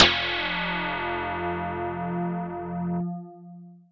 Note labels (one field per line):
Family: mallet percussion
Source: electronic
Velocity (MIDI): 127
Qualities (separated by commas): bright, long release